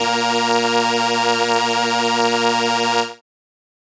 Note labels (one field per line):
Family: keyboard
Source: synthesizer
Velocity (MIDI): 100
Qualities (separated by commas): bright